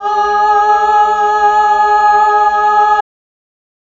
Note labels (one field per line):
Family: voice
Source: electronic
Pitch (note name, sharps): G#4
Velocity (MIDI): 127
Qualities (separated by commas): bright